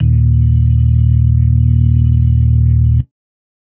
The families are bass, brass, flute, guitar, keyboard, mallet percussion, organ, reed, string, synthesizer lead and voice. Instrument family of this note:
organ